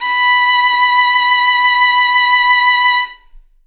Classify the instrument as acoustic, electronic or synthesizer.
acoustic